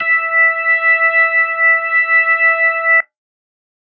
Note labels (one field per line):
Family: organ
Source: electronic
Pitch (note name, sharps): E5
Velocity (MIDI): 127